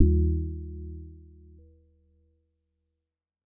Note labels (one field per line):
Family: mallet percussion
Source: synthesizer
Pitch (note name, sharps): D#2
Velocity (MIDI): 50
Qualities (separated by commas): multiphonic